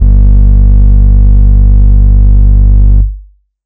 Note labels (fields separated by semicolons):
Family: organ; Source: electronic; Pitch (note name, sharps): G1; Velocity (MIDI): 127; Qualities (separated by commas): dark